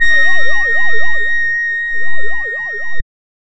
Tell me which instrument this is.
synthesizer reed instrument